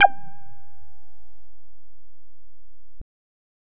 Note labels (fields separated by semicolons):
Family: bass; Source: synthesizer; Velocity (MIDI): 25; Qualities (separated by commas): distorted